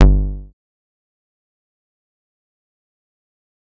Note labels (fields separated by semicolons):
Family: bass; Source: synthesizer; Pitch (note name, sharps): G1; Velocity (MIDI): 127; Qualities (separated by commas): dark, fast decay, percussive